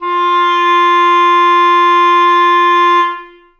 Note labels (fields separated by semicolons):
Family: reed; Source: acoustic; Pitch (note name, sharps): F4; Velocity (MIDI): 127; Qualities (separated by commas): reverb